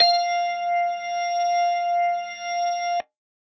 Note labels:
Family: organ; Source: electronic; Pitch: F5; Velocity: 50

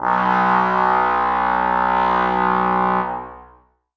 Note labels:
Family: brass; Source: acoustic; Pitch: B1; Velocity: 100; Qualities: bright, long release, reverb

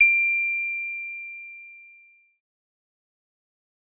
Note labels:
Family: bass; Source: synthesizer; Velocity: 100; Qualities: bright, distorted, fast decay

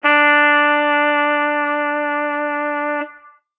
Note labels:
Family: brass; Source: acoustic; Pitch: D4; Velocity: 75; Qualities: distorted

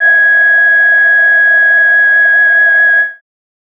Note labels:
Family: voice; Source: synthesizer; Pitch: G#6; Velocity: 100

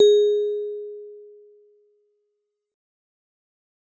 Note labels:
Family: mallet percussion; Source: acoustic; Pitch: G#4; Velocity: 75; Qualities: fast decay

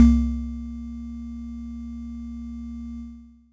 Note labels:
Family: mallet percussion; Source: acoustic; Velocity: 25; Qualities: distorted

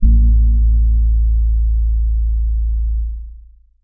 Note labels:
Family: keyboard; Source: electronic; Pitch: A1; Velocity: 25; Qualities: dark, long release

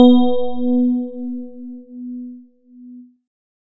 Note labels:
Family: keyboard; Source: electronic; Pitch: B3; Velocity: 100

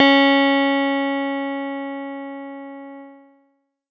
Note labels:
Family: keyboard; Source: electronic; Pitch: C#4; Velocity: 75; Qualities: distorted

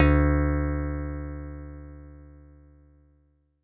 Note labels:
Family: guitar; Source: synthesizer; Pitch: D2; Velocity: 100; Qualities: dark

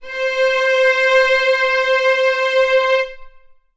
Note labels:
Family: string; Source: acoustic; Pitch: C5; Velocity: 75; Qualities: long release, reverb

